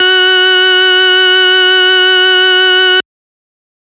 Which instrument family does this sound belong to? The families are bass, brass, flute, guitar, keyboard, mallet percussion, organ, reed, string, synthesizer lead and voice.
organ